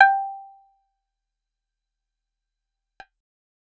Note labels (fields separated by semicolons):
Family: guitar; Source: acoustic; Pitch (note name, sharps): G5; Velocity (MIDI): 50; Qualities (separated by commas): fast decay, percussive